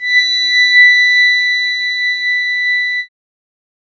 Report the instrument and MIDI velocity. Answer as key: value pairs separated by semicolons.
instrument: synthesizer keyboard; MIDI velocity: 100